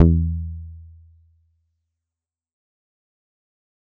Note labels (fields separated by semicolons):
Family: bass; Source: synthesizer; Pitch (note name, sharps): E2; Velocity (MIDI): 127; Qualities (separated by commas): dark, distorted, fast decay